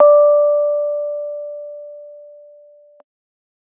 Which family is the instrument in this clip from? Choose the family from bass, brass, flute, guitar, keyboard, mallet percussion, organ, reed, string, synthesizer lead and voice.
keyboard